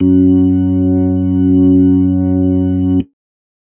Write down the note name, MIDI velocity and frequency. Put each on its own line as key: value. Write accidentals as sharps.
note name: F#2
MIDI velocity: 25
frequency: 92.5 Hz